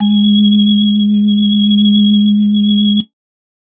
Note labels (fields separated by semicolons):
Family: organ; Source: electronic; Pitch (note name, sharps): G#3; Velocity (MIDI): 100